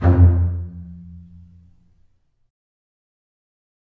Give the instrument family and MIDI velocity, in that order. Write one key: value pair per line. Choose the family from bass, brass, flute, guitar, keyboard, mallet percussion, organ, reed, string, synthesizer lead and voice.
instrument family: string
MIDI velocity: 25